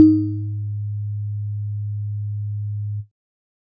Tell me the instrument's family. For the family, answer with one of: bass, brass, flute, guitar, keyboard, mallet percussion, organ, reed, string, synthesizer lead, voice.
keyboard